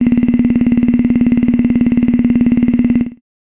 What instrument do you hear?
synthesizer voice